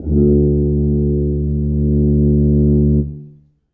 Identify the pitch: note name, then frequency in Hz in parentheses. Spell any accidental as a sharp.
D2 (73.42 Hz)